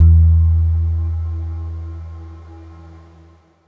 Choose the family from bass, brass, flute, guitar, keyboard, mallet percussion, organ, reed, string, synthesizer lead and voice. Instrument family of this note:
guitar